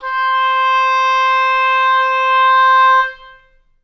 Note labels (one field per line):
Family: reed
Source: acoustic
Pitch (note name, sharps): C5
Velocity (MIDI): 100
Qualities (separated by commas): reverb